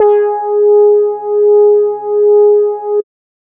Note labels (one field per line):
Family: bass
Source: synthesizer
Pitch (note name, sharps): G#4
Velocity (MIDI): 50